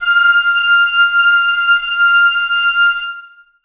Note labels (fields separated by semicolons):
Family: reed; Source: acoustic; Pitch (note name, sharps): F6; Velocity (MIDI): 100; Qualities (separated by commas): reverb